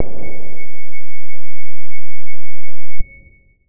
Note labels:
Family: guitar; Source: electronic; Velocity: 50; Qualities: dark, distorted

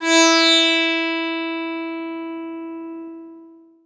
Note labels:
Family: guitar; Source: acoustic; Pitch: E4; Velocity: 50; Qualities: bright, long release, reverb

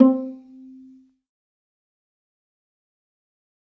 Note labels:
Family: string; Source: acoustic; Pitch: C4; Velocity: 25; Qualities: dark, fast decay, percussive, reverb

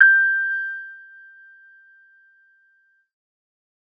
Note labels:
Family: keyboard; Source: electronic; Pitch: G6; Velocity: 127

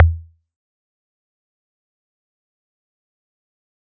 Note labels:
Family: mallet percussion; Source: acoustic; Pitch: E2; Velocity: 100; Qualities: fast decay, percussive

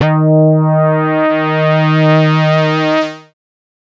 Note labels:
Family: bass; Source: synthesizer; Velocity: 100; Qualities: distorted, multiphonic

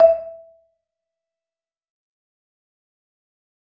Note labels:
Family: mallet percussion; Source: acoustic; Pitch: E5; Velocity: 100; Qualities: dark, fast decay, percussive, reverb

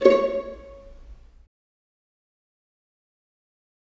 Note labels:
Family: string; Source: acoustic; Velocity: 25; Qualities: dark, fast decay, percussive, reverb

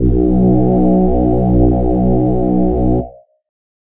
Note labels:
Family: voice; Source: synthesizer; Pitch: B1; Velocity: 127; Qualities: multiphonic

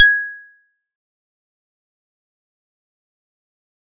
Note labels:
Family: mallet percussion; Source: acoustic; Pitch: G#6; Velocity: 75; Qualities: fast decay, percussive

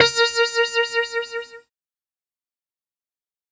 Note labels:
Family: keyboard; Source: synthesizer; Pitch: A#4; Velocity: 100; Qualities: distorted, fast decay

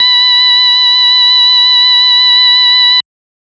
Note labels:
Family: organ; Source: electronic; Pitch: B5; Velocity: 25; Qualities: distorted

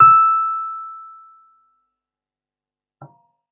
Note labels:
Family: keyboard; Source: electronic; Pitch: E6; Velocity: 75; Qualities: fast decay

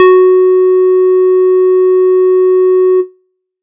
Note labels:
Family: bass; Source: synthesizer; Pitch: F#4; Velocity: 100

